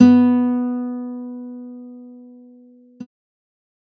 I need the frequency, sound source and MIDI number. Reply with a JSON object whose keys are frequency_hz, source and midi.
{"frequency_hz": 246.9, "source": "electronic", "midi": 59}